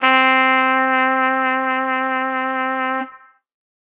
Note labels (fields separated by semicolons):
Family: brass; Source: acoustic; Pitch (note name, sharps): C4; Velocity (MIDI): 50; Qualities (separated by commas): distorted